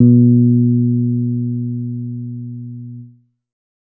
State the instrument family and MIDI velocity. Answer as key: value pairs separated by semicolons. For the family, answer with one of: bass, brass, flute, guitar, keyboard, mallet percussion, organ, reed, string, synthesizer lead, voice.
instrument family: bass; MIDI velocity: 25